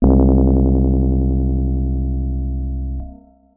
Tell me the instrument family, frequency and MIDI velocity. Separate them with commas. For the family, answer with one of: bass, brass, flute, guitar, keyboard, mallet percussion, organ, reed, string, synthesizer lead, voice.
keyboard, 65.41 Hz, 25